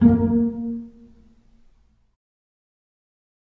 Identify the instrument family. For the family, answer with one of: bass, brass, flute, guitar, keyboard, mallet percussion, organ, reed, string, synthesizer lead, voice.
string